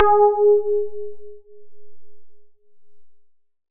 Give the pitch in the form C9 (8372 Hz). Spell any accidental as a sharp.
G#4 (415.3 Hz)